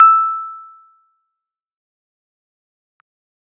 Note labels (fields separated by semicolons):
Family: keyboard; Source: electronic; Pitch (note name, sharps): E6; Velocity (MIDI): 50; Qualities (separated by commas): fast decay, percussive